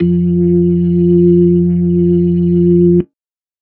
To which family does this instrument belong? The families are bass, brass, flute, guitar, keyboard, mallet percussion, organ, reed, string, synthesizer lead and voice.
organ